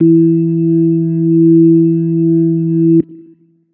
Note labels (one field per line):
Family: organ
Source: electronic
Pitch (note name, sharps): E3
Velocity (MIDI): 75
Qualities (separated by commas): dark